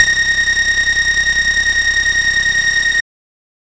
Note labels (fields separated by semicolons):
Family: bass; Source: synthesizer; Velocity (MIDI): 127